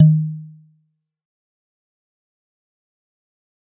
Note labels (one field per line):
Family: mallet percussion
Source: acoustic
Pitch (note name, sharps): D#3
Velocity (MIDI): 25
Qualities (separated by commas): dark, fast decay, percussive